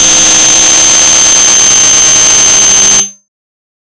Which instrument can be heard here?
synthesizer bass